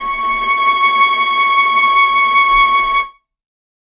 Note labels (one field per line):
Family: string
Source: acoustic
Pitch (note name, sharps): C#6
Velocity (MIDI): 50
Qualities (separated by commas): reverb